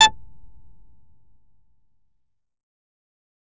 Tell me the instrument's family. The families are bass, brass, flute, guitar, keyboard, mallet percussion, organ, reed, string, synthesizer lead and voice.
bass